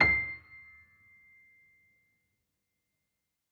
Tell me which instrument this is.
acoustic keyboard